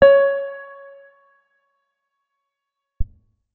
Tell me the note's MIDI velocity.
25